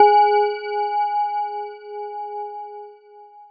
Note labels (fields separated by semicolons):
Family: mallet percussion; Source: electronic; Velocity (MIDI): 25; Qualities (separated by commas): long release